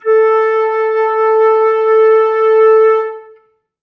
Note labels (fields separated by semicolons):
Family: flute; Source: acoustic; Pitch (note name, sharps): A4; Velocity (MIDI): 25; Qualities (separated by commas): reverb